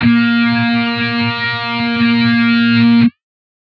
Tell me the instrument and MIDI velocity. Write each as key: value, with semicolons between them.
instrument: synthesizer guitar; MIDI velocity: 127